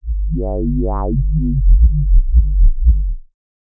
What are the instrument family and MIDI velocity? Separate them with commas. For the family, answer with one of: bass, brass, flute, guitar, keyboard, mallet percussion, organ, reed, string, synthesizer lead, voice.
bass, 50